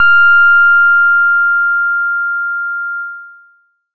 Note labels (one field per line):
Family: bass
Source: synthesizer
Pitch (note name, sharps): F6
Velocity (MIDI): 50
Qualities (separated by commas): distorted, long release